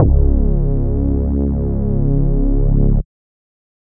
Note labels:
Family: bass; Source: synthesizer; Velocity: 75

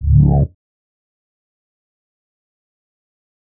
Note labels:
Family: bass; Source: synthesizer; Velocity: 50; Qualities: distorted, fast decay

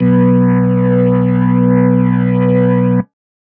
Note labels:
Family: keyboard; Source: electronic; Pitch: B1; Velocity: 25; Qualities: distorted

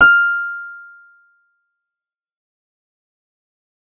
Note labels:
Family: keyboard; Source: synthesizer; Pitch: F6; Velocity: 100; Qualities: fast decay

